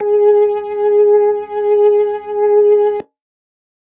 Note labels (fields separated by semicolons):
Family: organ; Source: electronic; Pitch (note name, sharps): G#4; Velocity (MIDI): 25